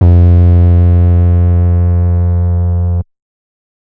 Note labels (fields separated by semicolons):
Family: bass; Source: synthesizer; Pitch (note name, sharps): F2; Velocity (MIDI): 100; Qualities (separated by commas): distorted